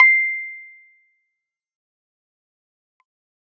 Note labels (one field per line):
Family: keyboard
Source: electronic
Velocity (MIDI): 127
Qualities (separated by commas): fast decay, percussive